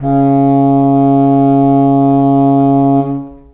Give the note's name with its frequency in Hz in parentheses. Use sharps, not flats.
C#3 (138.6 Hz)